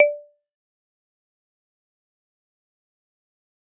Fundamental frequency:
587.3 Hz